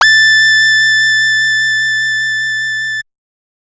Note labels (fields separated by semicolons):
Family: bass; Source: synthesizer; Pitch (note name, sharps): A6; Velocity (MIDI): 127